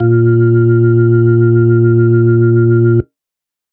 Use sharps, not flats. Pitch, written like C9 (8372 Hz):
A#2 (116.5 Hz)